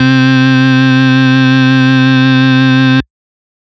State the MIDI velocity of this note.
127